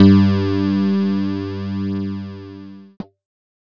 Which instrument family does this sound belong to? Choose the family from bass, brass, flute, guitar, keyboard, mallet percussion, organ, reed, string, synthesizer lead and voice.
keyboard